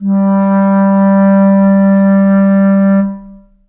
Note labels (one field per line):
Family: reed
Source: acoustic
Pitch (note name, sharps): G3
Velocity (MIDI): 75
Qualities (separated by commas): dark, long release, reverb